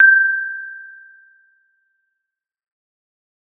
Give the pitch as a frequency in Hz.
1568 Hz